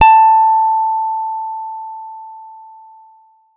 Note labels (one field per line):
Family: guitar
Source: electronic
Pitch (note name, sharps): A5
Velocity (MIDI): 50